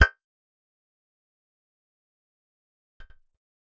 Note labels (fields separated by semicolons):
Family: bass; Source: synthesizer; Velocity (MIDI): 75; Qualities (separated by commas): fast decay, percussive